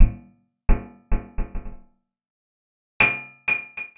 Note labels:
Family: guitar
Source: acoustic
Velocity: 50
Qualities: percussive, reverb

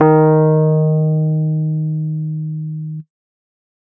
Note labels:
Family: keyboard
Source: electronic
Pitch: D#3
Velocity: 50

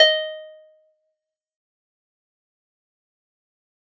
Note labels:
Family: guitar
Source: acoustic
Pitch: D#5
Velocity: 100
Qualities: fast decay, percussive

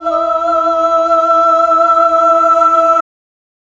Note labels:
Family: voice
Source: electronic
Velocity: 127

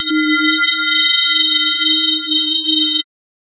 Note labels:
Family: mallet percussion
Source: electronic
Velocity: 100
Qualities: multiphonic, non-linear envelope

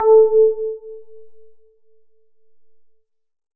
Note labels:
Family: synthesizer lead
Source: synthesizer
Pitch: A4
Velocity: 25

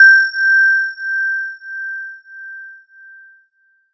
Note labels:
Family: mallet percussion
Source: electronic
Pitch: G6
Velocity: 50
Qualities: bright, multiphonic

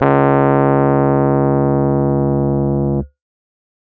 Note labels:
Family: keyboard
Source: electronic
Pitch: C#2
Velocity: 100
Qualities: distorted

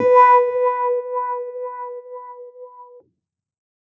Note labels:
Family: keyboard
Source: electronic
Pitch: B4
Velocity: 75

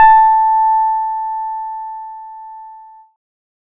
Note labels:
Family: keyboard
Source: electronic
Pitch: A5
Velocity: 50

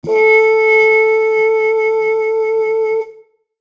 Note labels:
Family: brass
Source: acoustic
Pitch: A4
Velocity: 25

